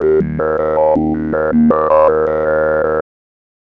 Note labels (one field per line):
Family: bass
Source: synthesizer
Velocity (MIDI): 127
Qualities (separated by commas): tempo-synced